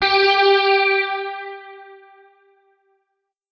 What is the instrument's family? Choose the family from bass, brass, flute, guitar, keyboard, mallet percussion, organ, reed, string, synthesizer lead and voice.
guitar